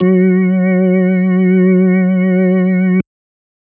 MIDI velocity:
100